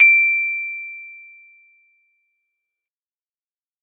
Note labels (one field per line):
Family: mallet percussion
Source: acoustic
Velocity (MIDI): 75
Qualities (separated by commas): fast decay